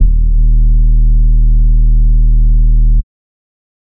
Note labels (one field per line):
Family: bass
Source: synthesizer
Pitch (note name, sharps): D#1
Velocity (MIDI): 75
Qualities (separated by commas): dark, distorted, tempo-synced